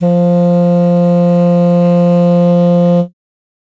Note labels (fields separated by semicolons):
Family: reed; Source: acoustic; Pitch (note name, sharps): F3; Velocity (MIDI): 127